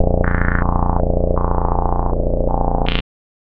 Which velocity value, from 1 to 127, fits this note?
50